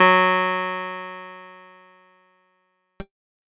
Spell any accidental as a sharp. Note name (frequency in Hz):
F#3 (185 Hz)